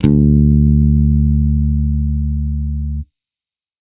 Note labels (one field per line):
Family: bass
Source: electronic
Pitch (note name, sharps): D2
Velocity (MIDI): 127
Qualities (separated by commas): distorted